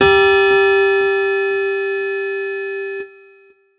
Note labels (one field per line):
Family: keyboard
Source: electronic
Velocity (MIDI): 100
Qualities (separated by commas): bright, distorted